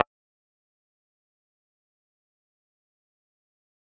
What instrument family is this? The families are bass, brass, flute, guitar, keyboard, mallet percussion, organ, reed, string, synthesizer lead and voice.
bass